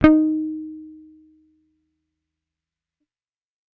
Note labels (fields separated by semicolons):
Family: bass; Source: electronic; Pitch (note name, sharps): D#4; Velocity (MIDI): 100; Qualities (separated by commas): fast decay